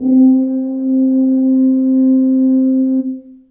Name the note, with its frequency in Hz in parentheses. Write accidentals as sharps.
C4 (261.6 Hz)